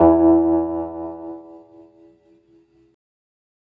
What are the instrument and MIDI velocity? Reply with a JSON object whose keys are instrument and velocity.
{"instrument": "electronic organ", "velocity": 127}